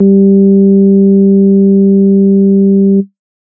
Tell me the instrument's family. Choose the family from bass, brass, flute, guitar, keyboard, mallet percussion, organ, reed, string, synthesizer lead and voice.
organ